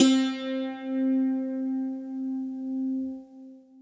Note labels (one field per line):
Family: guitar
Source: acoustic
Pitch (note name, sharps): C4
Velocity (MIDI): 25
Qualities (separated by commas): bright, long release, reverb